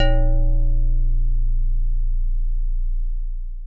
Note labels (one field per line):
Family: mallet percussion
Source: acoustic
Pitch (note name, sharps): A#0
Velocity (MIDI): 127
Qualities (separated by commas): dark, long release, reverb